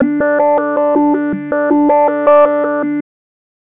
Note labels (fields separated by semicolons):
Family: bass; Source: synthesizer; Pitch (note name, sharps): D4; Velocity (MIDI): 127; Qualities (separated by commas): tempo-synced